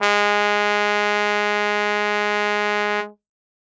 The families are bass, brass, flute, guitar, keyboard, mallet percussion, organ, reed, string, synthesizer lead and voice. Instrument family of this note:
brass